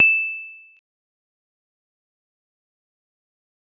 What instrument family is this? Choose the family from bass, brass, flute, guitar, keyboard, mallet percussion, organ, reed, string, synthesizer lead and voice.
guitar